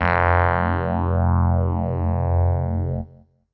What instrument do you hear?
electronic keyboard